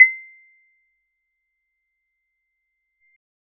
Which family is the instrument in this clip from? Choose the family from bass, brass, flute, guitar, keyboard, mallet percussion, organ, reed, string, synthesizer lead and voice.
bass